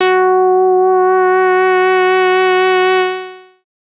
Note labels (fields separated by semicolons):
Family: bass; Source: synthesizer; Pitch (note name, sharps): F#4; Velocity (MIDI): 75; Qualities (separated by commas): distorted, long release